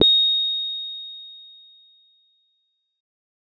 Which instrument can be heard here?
electronic keyboard